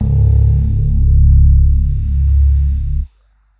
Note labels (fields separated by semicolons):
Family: keyboard; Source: electronic; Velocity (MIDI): 50; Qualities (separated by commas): dark